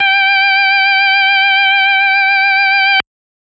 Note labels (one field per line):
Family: organ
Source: electronic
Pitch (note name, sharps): G5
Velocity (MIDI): 25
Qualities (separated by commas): distorted